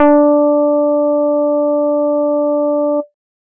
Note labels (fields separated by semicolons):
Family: bass; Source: synthesizer; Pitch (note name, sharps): D4; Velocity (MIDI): 50